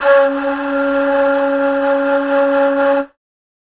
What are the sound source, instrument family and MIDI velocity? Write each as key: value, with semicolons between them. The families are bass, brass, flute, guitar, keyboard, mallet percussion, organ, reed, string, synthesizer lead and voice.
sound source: acoustic; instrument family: flute; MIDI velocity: 75